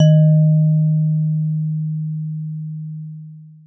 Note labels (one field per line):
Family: mallet percussion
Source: acoustic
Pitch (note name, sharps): D#3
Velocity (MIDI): 127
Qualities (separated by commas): long release